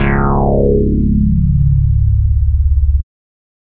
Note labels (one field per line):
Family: bass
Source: synthesizer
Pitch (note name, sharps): C#0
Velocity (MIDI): 75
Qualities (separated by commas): distorted